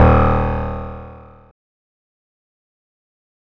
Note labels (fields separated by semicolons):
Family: guitar; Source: electronic; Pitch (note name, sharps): D#1; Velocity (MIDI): 75; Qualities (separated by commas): bright, distorted, fast decay